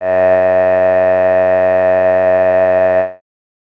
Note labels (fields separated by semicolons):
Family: voice; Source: synthesizer; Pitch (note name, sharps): F#2; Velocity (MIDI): 25; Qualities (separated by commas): bright